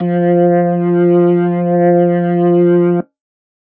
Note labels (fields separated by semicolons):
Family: organ; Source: electronic; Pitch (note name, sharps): F3; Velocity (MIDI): 100; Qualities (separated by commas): distorted